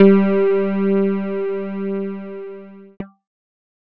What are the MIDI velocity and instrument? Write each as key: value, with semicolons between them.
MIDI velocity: 75; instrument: electronic keyboard